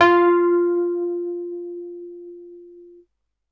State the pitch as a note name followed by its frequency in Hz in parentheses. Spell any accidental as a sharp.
F4 (349.2 Hz)